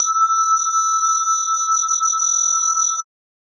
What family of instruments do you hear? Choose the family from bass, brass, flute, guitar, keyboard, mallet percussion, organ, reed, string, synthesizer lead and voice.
mallet percussion